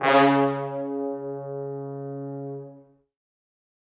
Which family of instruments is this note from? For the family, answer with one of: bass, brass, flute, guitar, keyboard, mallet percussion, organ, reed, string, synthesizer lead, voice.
brass